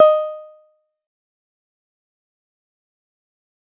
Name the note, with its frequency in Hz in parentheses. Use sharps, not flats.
D#5 (622.3 Hz)